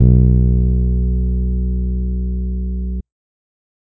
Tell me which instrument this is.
electronic bass